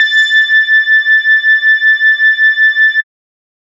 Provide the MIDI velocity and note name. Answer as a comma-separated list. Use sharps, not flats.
50, A6